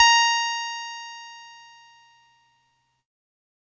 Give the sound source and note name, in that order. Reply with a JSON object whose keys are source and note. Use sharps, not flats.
{"source": "electronic", "note": "A#5"}